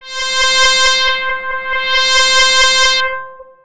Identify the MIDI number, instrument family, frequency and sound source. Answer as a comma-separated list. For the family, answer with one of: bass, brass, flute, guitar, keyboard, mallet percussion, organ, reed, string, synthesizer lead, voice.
72, bass, 523.3 Hz, synthesizer